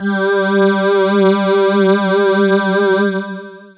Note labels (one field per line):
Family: voice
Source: synthesizer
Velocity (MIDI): 50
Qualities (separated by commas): distorted, long release